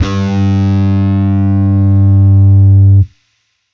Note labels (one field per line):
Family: bass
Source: electronic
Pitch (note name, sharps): G2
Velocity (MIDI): 100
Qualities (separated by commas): bright, distorted